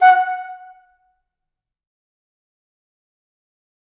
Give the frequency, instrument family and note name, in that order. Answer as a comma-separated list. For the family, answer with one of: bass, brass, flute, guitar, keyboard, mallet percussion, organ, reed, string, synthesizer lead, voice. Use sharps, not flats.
740 Hz, flute, F#5